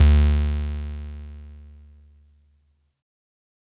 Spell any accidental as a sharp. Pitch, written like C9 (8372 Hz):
D2 (73.42 Hz)